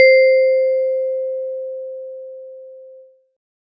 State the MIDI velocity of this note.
127